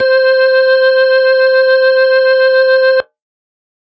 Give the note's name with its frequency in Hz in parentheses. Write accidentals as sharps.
C5 (523.3 Hz)